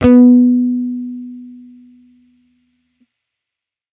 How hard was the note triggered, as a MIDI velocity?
50